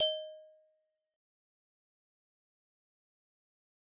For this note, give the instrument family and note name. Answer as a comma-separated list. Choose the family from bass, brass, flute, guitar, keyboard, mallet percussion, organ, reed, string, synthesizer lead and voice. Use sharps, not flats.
mallet percussion, D#5